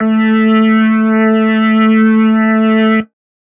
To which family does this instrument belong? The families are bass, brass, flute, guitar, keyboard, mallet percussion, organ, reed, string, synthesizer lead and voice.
organ